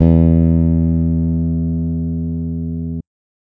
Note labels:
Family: bass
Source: electronic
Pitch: E2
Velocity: 100

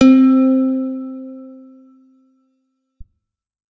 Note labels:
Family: guitar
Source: electronic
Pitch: C4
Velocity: 127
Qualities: bright, reverb

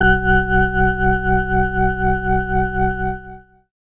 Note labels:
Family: organ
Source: electronic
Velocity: 127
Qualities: distorted

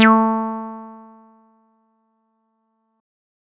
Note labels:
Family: bass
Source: synthesizer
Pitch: A3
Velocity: 127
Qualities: distorted

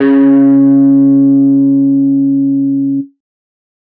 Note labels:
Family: guitar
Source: electronic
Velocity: 50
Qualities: distorted

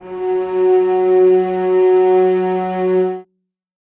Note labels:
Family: string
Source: acoustic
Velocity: 25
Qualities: reverb

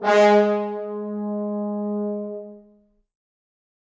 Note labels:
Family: brass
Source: acoustic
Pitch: G#3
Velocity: 75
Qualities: bright, reverb

